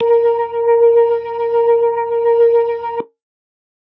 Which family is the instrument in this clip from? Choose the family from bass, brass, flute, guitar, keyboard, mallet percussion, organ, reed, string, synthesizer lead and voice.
organ